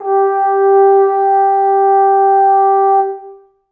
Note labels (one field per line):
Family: brass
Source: acoustic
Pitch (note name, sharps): G4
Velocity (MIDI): 75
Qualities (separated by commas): reverb